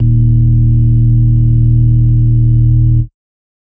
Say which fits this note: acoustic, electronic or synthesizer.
electronic